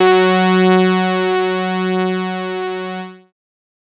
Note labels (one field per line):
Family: bass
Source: synthesizer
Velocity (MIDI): 75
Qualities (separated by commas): bright, distorted